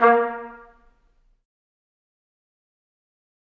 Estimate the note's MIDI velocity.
25